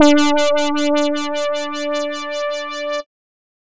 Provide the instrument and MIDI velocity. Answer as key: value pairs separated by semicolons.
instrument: synthesizer bass; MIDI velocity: 127